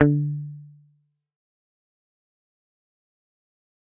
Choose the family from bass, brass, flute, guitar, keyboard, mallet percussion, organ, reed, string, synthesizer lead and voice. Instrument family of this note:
guitar